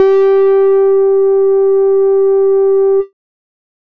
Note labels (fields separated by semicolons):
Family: bass; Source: synthesizer; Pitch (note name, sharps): G4; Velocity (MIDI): 127; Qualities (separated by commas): distorted